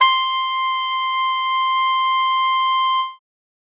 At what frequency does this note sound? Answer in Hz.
1047 Hz